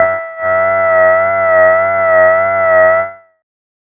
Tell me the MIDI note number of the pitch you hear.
76